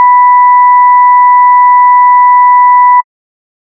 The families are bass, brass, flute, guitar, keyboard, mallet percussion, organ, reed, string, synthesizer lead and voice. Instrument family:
bass